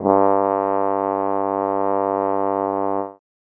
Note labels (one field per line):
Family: brass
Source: acoustic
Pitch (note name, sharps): G2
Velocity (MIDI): 25